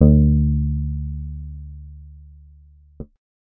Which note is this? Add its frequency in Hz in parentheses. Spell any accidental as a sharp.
D2 (73.42 Hz)